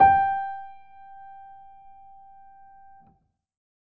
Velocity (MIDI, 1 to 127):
50